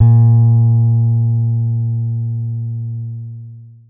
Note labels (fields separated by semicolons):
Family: guitar; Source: acoustic; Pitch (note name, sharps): A#2; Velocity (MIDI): 25; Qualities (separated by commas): dark, long release